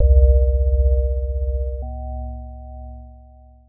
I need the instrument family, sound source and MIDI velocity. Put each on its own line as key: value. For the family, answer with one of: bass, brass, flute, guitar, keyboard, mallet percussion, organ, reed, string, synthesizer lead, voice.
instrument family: mallet percussion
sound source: synthesizer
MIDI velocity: 75